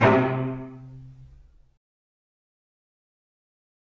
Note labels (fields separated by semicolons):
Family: string; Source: acoustic; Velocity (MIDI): 127; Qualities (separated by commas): fast decay, reverb